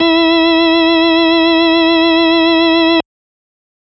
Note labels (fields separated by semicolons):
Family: organ; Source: electronic; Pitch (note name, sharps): E4; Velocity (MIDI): 50; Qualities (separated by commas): distorted